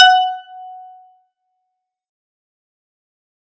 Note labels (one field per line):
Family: guitar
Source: synthesizer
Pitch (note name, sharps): F#5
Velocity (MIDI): 100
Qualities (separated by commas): fast decay, percussive